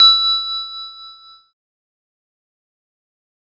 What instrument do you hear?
electronic keyboard